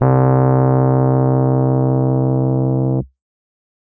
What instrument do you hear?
electronic keyboard